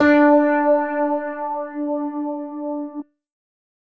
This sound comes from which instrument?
electronic keyboard